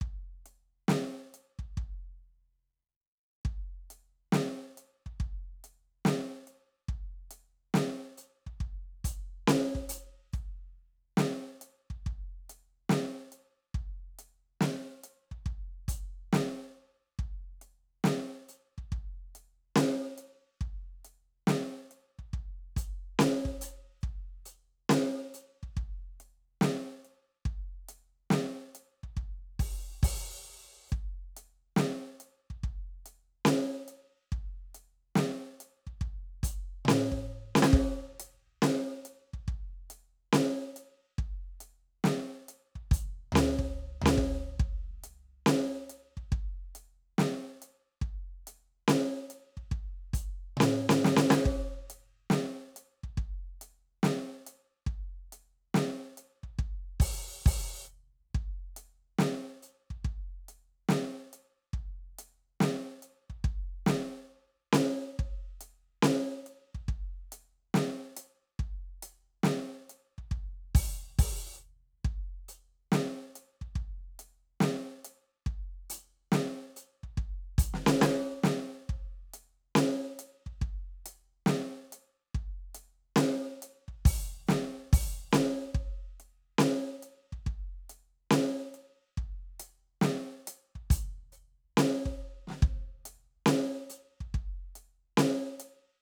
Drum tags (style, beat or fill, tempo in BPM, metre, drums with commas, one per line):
hip-hop
beat
70 BPM
4/4
crash, ride, closed hi-hat, open hi-hat, hi-hat pedal, snare, cross-stick, high tom, floor tom, kick